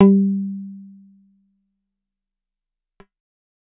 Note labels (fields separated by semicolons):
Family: guitar; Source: acoustic; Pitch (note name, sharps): G3; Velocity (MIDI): 75; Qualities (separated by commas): dark, fast decay